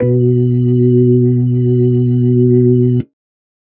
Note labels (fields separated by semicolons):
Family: organ; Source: electronic; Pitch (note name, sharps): B2; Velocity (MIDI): 75